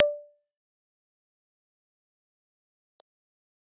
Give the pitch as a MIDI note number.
74